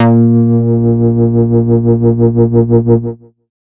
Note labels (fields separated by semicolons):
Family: bass; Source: synthesizer; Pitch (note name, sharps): A#2; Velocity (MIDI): 25; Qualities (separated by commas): distorted